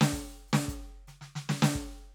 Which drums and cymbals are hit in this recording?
closed hi-hat, open hi-hat, hi-hat pedal, snare and kick